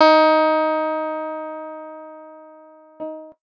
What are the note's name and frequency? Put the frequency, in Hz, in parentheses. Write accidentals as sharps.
D#4 (311.1 Hz)